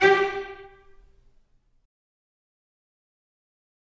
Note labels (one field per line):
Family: string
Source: acoustic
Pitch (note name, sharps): G4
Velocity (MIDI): 127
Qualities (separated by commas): fast decay, percussive, reverb